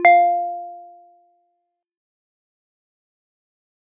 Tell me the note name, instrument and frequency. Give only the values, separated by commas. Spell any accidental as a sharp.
F5, acoustic mallet percussion instrument, 698.5 Hz